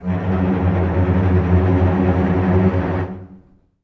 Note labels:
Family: string; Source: acoustic; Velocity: 25; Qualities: non-linear envelope, reverb

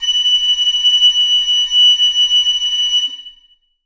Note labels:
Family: flute; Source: acoustic; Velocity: 50; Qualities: bright, reverb

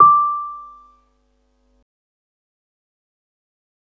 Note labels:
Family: keyboard; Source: electronic; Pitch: D6; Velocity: 25; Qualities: fast decay, percussive

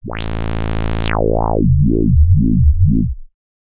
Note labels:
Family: bass; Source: synthesizer; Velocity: 100; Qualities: distorted, non-linear envelope

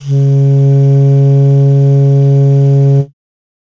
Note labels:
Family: reed; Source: acoustic; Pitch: C#3; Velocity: 25

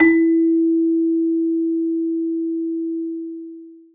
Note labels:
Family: mallet percussion; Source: acoustic; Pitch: E4; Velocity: 100; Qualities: long release, reverb

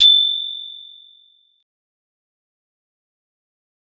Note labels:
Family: mallet percussion; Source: acoustic; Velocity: 25; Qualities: bright, fast decay

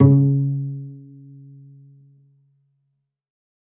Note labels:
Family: string; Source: acoustic; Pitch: C#3; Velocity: 100; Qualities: dark, reverb

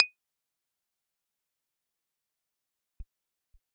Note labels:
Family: keyboard; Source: electronic; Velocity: 127; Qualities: fast decay, percussive

